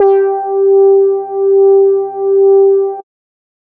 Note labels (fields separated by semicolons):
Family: bass; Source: synthesizer; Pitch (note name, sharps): G4; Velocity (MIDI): 100